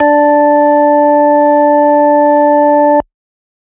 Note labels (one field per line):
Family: organ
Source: electronic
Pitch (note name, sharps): D4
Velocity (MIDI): 100